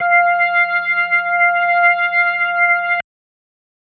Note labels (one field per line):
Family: organ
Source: electronic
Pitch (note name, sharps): F5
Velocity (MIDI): 127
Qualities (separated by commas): distorted